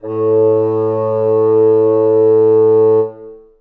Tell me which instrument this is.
acoustic reed instrument